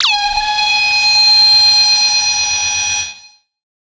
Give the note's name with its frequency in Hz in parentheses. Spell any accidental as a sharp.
G#5 (830.6 Hz)